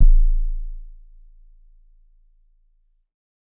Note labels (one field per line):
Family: keyboard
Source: electronic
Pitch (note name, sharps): A0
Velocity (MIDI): 50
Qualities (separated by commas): dark